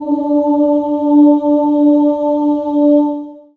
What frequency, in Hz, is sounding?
293.7 Hz